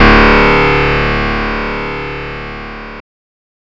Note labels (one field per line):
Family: guitar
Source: synthesizer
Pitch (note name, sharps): D1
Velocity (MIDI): 50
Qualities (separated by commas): bright, distorted